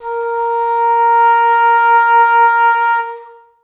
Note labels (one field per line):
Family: reed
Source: acoustic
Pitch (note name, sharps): A#4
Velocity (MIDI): 50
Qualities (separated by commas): reverb